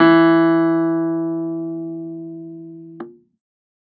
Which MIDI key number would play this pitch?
52